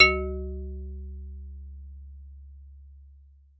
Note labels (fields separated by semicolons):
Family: mallet percussion; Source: acoustic; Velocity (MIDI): 75